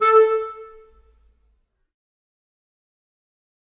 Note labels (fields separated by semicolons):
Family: reed; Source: acoustic; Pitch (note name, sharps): A4; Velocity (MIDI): 25; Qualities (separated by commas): fast decay, reverb